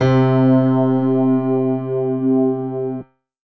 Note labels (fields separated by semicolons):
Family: keyboard; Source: electronic; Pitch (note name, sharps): C3; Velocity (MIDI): 100; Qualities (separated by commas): reverb